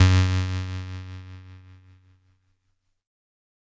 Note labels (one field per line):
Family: keyboard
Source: electronic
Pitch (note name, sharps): F#2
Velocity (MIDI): 100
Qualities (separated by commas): bright, distorted